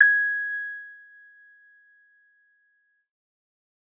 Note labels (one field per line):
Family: keyboard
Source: electronic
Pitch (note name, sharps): G#6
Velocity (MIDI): 127